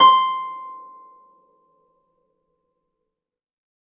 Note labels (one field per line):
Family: string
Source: acoustic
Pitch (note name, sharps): C6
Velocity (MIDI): 75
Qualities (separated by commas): reverb